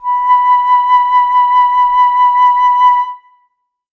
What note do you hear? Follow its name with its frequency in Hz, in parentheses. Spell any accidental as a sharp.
B5 (987.8 Hz)